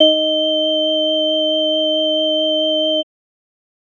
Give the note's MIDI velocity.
75